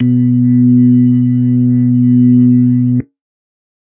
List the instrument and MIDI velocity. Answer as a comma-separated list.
electronic organ, 75